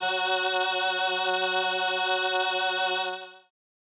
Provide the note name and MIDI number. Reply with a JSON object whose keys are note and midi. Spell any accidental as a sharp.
{"note": "F#3", "midi": 54}